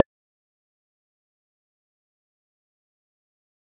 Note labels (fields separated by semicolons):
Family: mallet percussion; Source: acoustic; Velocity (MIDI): 50; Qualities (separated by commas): fast decay, percussive